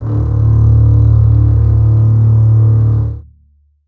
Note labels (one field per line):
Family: string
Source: acoustic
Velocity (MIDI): 127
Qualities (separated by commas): long release, reverb